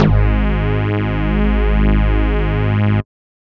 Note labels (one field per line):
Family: bass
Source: synthesizer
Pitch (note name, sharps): G#1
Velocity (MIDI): 127